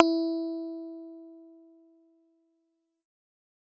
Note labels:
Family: bass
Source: synthesizer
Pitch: E4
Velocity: 25

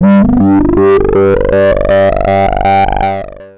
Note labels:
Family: bass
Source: synthesizer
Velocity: 127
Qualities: distorted, long release, multiphonic, tempo-synced

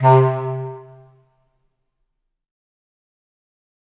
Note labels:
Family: reed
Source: acoustic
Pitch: C3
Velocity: 127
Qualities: fast decay, reverb

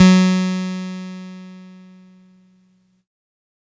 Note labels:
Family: keyboard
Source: electronic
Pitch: F#3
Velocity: 75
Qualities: bright, distorted

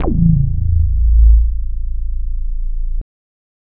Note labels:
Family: bass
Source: synthesizer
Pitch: A0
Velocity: 25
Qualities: distorted

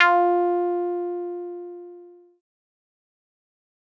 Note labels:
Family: synthesizer lead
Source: synthesizer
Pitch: F4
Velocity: 50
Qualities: distorted, fast decay

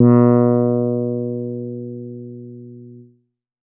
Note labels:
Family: bass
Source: synthesizer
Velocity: 127

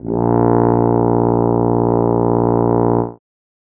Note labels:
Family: brass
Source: acoustic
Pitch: A#1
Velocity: 127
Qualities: dark

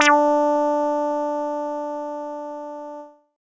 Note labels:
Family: bass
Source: synthesizer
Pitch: D4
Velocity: 127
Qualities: distorted

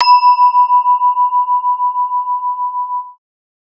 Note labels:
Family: mallet percussion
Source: acoustic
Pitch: B5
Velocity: 25

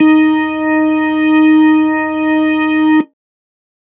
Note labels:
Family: organ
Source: electronic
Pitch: D#4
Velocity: 100

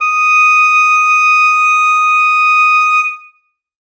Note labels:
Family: reed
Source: acoustic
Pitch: D#6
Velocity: 127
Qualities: reverb

